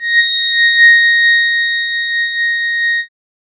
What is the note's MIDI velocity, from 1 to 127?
127